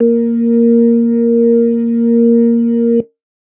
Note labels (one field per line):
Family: organ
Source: electronic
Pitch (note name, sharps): A#3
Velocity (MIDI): 25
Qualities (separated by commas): dark